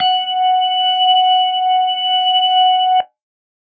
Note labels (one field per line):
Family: organ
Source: electronic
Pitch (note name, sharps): F#5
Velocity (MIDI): 25